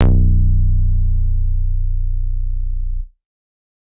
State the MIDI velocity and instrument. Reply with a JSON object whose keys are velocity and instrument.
{"velocity": 25, "instrument": "synthesizer bass"}